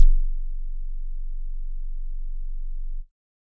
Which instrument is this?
electronic keyboard